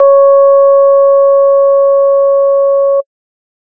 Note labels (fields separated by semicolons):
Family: organ; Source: electronic; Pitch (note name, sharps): C#5; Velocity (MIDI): 100